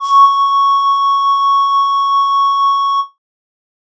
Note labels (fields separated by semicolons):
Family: flute; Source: synthesizer; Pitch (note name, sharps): C#6; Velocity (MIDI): 100; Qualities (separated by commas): distorted